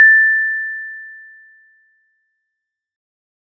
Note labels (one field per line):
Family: mallet percussion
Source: acoustic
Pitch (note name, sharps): A6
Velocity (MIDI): 127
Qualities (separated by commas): fast decay